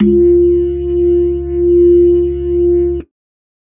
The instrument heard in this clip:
electronic organ